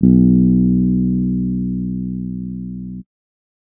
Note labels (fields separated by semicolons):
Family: keyboard; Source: electronic; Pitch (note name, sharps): B1; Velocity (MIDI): 25; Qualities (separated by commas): dark